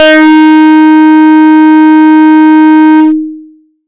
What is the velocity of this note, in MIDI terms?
127